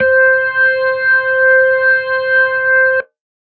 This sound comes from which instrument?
electronic organ